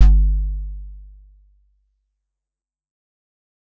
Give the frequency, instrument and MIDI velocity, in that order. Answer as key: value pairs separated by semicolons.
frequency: 49 Hz; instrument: acoustic keyboard; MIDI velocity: 50